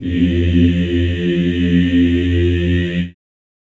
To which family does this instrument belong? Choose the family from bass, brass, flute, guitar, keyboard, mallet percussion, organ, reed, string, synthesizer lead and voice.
voice